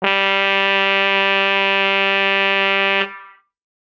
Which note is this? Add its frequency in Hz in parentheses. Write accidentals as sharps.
G3 (196 Hz)